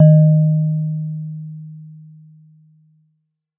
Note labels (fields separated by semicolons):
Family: mallet percussion; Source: acoustic; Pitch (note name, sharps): D#3; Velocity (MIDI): 25; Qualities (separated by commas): dark